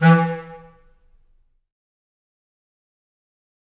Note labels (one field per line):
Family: reed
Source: acoustic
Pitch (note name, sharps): E3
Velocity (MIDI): 100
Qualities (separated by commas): fast decay, percussive, reverb